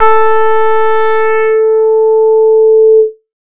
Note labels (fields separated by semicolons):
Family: bass; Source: synthesizer; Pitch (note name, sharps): A4; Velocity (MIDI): 75; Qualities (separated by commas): distorted